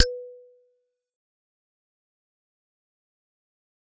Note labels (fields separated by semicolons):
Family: mallet percussion; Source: acoustic; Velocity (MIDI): 50; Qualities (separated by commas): fast decay, percussive